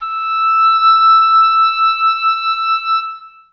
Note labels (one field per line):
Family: reed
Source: acoustic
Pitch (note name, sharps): E6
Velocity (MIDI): 75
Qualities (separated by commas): reverb